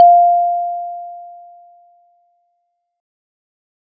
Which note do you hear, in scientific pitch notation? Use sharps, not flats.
F5